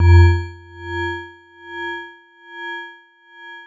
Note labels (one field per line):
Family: mallet percussion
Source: electronic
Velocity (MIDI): 127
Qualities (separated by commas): long release